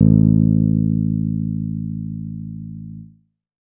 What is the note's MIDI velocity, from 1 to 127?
100